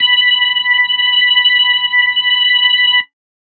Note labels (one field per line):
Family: keyboard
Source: electronic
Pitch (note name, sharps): B5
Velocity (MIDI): 75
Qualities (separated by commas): distorted